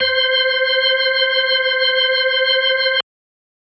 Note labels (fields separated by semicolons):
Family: organ; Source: electronic; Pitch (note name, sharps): C5; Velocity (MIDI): 75